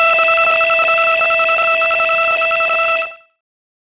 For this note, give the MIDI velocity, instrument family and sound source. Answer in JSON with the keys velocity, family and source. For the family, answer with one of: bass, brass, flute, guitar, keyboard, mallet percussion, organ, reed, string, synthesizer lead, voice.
{"velocity": 127, "family": "bass", "source": "synthesizer"}